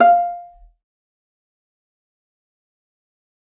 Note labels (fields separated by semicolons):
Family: string; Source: acoustic; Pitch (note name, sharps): F5; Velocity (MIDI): 25; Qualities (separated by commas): fast decay, percussive, reverb